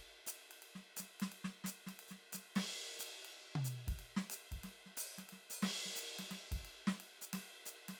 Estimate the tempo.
180 BPM